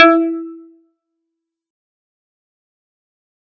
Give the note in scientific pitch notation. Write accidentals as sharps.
E4